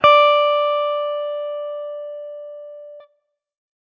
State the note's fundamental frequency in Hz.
587.3 Hz